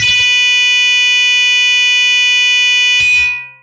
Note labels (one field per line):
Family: guitar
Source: electronic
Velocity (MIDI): 50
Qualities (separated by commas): bright, distorted, long release